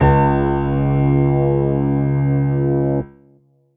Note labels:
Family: keyboard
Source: electronic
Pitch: C#2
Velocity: 100

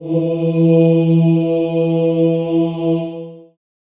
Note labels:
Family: voice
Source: acoustic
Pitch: E3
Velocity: 50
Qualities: dark, long release, reverb

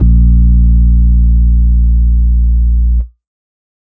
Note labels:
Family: keyboard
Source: electronic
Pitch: A#1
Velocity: 25

